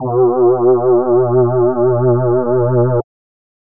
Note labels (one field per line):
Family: voice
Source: synthesizer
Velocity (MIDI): 75